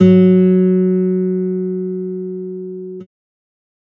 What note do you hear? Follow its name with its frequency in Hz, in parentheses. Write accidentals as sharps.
F#3 (185 Hz)